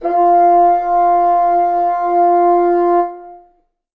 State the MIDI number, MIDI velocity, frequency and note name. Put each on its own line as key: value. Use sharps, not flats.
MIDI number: 65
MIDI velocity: 25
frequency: 349.2 Hz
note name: F4